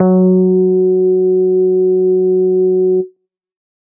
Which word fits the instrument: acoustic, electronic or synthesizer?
synthesizer